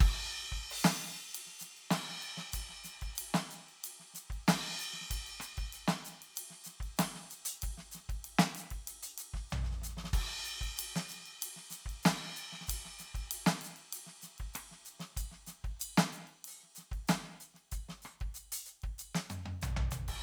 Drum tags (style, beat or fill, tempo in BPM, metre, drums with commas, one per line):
funk
beat
95 BPM
4/4
crash, ride, ride bell, closed hi-hat, hi-hat pedal, snare, cross-stick, high tom, floor tom, kick